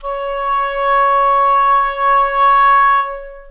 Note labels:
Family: reed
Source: acoustic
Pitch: C#5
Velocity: 25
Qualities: long release, reverb

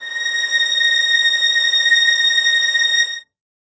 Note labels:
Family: string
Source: acoustic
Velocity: 100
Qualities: reverb

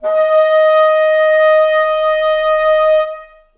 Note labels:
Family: reed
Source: acoustic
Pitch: D#5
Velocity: 75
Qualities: reverb

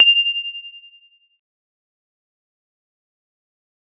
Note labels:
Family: keyboard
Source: electronic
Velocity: 75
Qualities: bright, fast decay

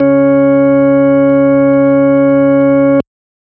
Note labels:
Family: organ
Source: electronic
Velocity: 50

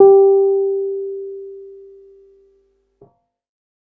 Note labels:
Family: keyboard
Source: electronic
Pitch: G4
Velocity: 50

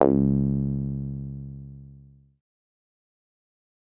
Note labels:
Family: synthesizer lead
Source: synthesizer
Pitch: C#2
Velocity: 25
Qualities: distorted, fast decay

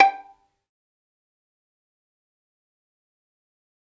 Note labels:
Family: string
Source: acoustic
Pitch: G5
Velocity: 50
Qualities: fast decay, percussive, reverb

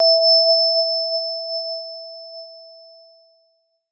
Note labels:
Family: keyboard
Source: electronic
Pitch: E5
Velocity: 100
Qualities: bright

